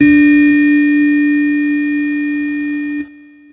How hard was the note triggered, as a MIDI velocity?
50